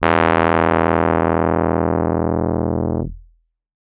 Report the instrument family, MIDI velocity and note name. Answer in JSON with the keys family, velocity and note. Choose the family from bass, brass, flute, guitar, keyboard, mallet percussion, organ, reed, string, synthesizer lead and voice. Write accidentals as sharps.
{"family": "keyboard", "velocity": 127, "note": "E1"}